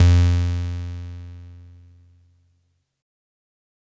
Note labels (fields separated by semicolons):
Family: keyboard; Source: electronic; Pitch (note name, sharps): F2; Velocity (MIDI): 25; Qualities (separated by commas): bright, distorted